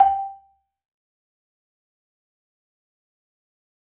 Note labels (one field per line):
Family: mallet percussion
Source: acoustic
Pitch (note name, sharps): G5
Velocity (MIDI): 100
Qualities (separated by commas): fast decay, percussive, reverb